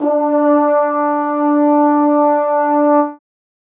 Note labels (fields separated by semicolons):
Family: brass; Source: acoustic; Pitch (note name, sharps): D4; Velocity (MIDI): 50; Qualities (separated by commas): reverb